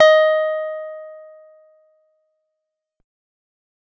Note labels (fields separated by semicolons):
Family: guitar; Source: acoustic; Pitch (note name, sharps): D#5; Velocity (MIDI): 100; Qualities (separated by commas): fast decay